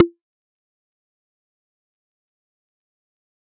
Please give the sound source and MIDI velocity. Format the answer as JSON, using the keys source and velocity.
{"source": "synthesizer", "velocity": 100}